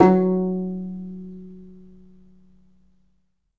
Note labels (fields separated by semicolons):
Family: guitar; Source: acoustic; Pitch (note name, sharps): F#3; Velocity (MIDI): 100; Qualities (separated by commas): reverb